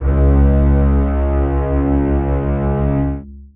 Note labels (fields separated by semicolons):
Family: string; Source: acoustic; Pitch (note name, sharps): C#2; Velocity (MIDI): 100; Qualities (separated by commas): long release, reverb